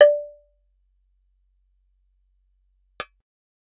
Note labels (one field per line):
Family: bass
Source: synthesizer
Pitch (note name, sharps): D5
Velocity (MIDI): 127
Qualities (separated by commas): percussive